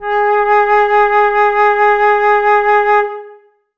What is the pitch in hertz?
415.3 Hz